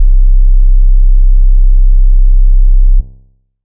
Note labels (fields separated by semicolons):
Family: bass; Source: synthesizer; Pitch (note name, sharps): C1; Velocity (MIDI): 25; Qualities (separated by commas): dark